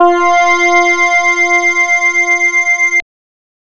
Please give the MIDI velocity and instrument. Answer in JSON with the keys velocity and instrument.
{"velocity": 100, "instrument": "synthesizer bass"}